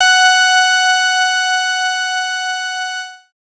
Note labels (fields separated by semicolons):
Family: bass; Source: synthesizer; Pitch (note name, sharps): F#5; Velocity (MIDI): 25; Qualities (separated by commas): bright, distorted